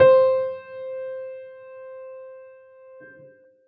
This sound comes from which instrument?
acoustic keyboard